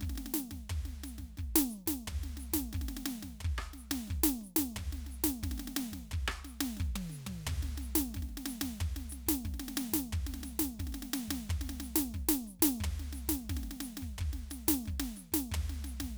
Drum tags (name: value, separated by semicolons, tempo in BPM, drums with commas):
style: samba; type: beat; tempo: 89 BPM; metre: 4/4; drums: hi-hat pedal, snare, cross-stick, high tom, floor tom, kick